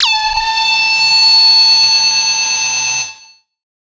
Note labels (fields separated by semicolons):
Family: synthesizer lead; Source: synthesizer; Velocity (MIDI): 50; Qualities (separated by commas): bright, distorted, multiphonic, non-linear envelope